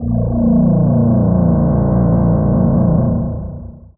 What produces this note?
synthesizer voice